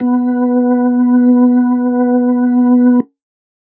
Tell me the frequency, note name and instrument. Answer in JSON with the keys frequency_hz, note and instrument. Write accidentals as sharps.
{"frequency_hz": 246.9, "note": "B3", "instrument": "electronic organ"}